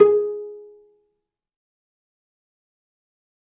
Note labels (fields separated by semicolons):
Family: string; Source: acoustic; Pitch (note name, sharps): G#4; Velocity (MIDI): 127; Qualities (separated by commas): fast decay, percussive, reverb